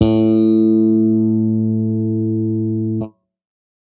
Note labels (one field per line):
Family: bass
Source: electronic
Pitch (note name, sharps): A2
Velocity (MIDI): 127